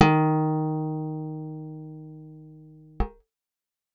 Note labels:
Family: guitar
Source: acoustic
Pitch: D#3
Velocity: 127

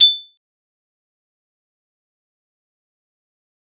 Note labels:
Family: mallet percussion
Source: acoustic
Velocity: 25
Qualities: bright, fast decay, percussive

